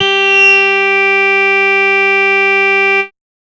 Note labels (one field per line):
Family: bass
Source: synthesizer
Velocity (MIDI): 25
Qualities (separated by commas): bright, distorted, multiphonic